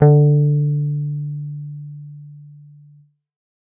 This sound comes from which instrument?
synthesizer bass